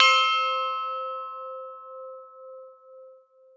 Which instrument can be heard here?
acoustic mallet percussion instrument